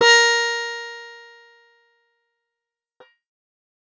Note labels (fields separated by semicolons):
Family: guitar; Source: acoustic; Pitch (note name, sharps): A#4; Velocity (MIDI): 100; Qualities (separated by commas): bright, distorted, fast decay